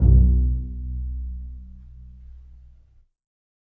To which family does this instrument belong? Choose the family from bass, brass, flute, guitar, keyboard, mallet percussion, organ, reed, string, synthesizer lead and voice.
string